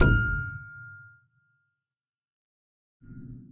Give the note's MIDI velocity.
25